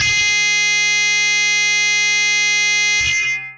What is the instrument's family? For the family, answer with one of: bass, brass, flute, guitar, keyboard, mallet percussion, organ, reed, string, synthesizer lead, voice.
guitar